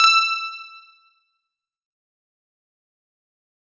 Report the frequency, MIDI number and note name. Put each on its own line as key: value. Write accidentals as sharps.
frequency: 1319 Hz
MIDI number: 88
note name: E6